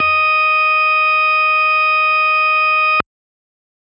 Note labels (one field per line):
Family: organ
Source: electronic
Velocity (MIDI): 75